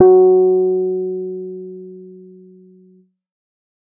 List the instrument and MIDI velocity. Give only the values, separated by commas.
electronic keyboard, 50